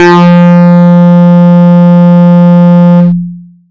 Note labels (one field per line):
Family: bass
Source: synthesizer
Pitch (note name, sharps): F3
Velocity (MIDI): 127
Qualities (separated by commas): bright, distorted, long release